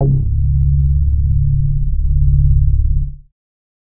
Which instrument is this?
synthesizer bass